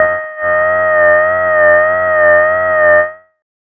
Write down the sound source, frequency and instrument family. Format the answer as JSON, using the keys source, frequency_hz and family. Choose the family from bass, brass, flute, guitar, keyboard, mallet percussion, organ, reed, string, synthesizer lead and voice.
{"source": "synthesizer", "frequency_hz": 622.3, "family": "bass"}